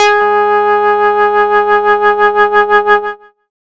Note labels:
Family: bass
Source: synthesizer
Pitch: G#4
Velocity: 25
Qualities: distorted

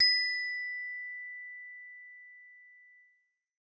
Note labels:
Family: bass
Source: synthesizer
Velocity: 100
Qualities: distorted

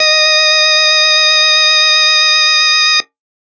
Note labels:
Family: organ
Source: electronic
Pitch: D#5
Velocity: 127

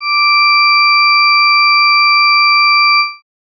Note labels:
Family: organ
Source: electronic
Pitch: D6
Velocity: 25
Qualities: bright

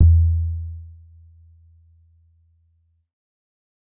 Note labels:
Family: keyboard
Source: electronic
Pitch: E2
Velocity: 50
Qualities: dark

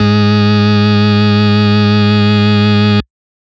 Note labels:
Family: organ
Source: electronic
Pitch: G#2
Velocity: 100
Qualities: distorted

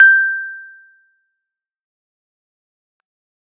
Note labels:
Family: keyboard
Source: electronic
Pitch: G6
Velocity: 100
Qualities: fast decay, percussive

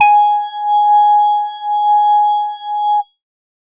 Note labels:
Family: organ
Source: electronic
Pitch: G#5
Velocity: 50

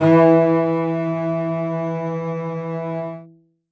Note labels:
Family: string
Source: acoustic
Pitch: E3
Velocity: 127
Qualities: reverb

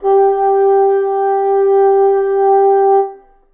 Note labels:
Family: reed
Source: acoustic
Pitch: G4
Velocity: 25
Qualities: reverb

